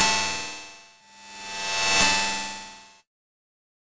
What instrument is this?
electronic guitar